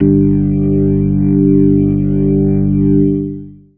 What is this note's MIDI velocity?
127